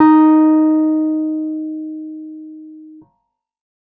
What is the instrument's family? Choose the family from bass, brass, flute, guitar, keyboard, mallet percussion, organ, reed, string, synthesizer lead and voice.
keyboard